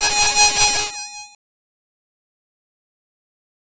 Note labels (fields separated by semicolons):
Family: bass; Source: synthesizer; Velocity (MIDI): 50; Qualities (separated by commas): bright, distorted, fast decay, multiphonic